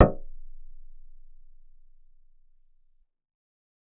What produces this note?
synthesizer bass